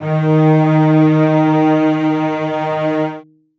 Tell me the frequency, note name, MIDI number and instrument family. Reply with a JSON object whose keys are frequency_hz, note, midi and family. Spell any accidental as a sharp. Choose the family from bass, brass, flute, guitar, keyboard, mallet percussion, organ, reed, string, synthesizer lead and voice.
{"frequency_hz": 155.6, "note": "D#3", "midi": 51, "family": "string"}